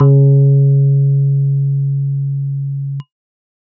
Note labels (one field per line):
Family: keyboard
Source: electronic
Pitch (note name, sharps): C#3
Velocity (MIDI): 25